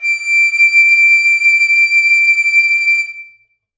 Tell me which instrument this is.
acoustic flute